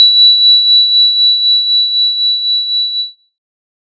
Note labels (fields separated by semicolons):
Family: synthesizer lead; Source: synthesizer; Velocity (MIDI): 25; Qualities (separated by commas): bright